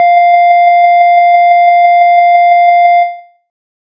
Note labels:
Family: bass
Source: synthesizer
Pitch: F5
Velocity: 100

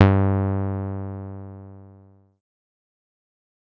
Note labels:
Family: bass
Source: synthesizer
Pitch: G2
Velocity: 25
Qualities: distorted, fast decay

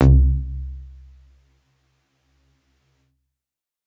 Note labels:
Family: keyboard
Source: electronic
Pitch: C2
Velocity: 127

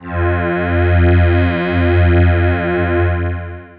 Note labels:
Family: voice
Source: synthesizer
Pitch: F2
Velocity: 25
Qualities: distorted, long release

